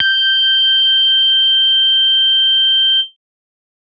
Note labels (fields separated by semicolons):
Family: bass; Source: synthesizer; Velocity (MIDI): 127